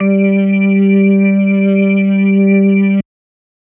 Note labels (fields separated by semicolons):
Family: organ; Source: electronic; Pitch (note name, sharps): G3; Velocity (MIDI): 100; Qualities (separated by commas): distorted